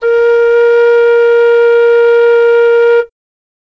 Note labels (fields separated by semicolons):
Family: flute; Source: acoustic; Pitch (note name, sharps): A#4; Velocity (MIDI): 50